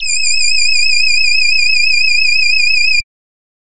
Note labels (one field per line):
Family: voice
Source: synthesizer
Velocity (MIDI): 25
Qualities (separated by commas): bright